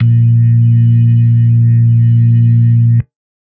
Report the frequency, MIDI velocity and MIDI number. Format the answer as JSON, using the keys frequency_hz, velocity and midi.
{"frequency_hz": 116.5, "velocity": 127, "midi": 46}